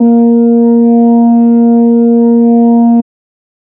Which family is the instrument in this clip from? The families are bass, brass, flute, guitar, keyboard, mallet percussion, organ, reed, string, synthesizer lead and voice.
organ